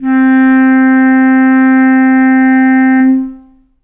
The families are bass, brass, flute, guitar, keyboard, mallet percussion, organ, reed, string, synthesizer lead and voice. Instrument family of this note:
reed